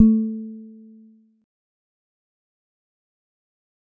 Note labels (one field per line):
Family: mallet percussion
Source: acoustic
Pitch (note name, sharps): A3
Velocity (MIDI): 25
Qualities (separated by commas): dark, fast decay, percussive